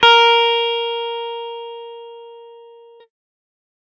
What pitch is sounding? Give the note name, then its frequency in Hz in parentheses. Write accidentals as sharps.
A#4 (466.2 Hz)